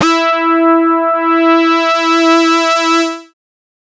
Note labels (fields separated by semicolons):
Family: bass; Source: synthesizer; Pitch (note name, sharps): E4; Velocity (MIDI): 75; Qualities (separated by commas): distorted, multiphonic